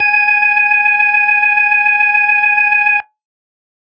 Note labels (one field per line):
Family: organ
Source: electronic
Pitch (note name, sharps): G#5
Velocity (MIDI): 25